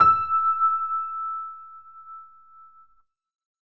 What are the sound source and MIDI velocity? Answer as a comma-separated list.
electronic, 75